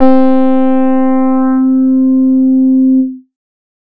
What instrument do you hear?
synthesizer bass